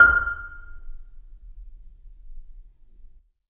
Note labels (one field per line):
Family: mallet percussion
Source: acoustic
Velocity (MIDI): 50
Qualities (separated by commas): reverb